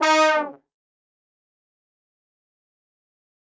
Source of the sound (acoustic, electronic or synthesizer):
acoustic